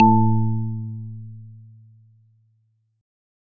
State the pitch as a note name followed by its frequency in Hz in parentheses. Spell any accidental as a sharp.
A2 (110 Hz)